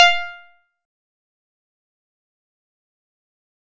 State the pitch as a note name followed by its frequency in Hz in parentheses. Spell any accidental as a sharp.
F5 (698.5 Hz)